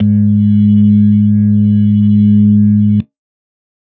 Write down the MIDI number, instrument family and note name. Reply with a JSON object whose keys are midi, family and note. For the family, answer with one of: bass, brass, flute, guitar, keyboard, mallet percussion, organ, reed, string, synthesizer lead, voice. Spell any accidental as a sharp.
{"midi": 44, "family": "organ", "note": "G#2"}